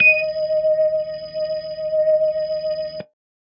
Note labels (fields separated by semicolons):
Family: organ; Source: electronic; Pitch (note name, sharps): D#5; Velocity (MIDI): 127